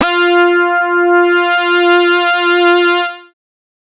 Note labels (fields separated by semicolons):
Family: bass; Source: synthesizer; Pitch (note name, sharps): F4; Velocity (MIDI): 75; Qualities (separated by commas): distorted, multiphonic